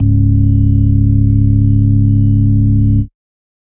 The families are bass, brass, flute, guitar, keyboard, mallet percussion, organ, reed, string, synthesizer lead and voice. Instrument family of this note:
organ